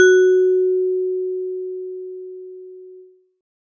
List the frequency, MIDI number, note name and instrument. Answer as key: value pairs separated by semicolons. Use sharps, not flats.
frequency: 370 Hz; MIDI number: 66; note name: F#4; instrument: acoustic mallet percussion instrument